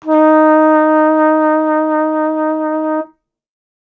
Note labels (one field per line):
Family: brass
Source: acoustic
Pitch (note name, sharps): D#4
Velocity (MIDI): 25